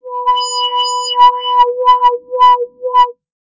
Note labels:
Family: bass; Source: synthesizer; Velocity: 50; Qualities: distorted, non-linear envelope

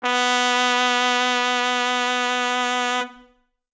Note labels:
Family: brass; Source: acoustic; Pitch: B3; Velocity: 127; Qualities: bright

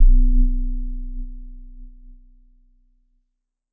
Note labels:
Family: keyboard; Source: electronic; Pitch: B0; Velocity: 50; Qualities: dark

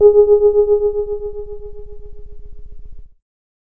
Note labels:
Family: keyboard; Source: electronic; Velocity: 127; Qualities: dark

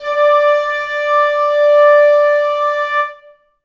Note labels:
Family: reed; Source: acoustic; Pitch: D5; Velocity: 50; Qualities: reverb

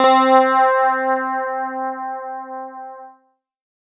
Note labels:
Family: guitar; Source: electronic; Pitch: C4; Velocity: 100

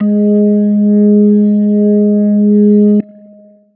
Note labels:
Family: organ; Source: electronic; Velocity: 75; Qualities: long release

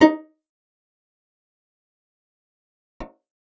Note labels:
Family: guitar; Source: acoustic; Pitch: D#4; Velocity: 50; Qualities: fast decay, percussive, reverb

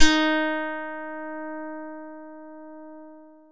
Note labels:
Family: guitar; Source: synthesizer; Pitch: D#4; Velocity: 25; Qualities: bright

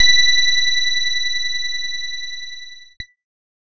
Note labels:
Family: keyboard; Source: electronic; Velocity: 100; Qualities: bright, distorted

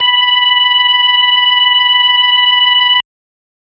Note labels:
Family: organ; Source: electronic; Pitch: B5; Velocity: 100; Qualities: distorted

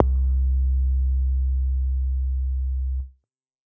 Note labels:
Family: bass; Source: synthesizer; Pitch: C2; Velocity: 100; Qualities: distorted

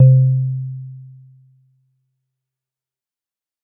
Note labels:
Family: mallet percussion; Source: acoustic; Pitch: C3; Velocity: 127; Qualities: dark, fast decay

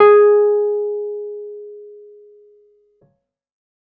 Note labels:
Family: keyboard; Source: electronic; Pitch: G#4; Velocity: 100

